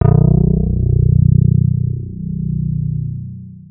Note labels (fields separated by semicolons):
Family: guitar; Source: electronic; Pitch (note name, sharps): B0; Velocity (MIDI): 25; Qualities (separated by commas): long release